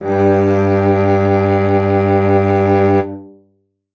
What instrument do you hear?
acoustic string instrument